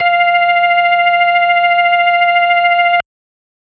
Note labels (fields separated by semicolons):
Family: organ; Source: electronic; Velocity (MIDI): 50